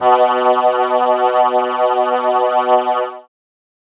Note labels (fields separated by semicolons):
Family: keyboard; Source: synthesizer; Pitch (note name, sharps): B2; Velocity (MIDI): 75